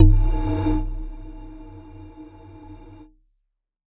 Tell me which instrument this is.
electronic mallet percussion instrument